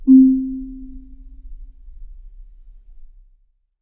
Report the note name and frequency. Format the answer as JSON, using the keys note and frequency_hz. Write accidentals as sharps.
{"note": "C4", "frequency_hz": 261.6}